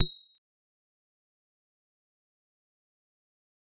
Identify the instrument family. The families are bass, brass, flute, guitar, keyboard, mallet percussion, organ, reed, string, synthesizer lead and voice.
mallet percussion